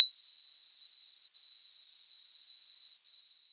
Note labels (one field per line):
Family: mallet percussion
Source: acoustic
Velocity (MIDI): 127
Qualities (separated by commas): bright, long release, multiphonic